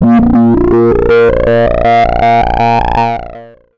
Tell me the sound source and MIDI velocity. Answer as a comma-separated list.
synthesizer, 25